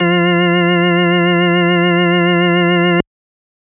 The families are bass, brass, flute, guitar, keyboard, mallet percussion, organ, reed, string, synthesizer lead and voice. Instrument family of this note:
organ